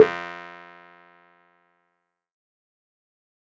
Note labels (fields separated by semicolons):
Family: keyboard; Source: electronic; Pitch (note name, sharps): F2; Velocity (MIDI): 100; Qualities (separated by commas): fast decay, percussive